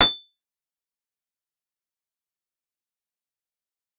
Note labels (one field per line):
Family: keyboard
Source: synthesizer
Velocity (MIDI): 100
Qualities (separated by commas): fast decay, percussive